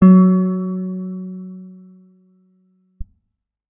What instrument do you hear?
electronic guitar